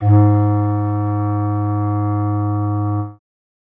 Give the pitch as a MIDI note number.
44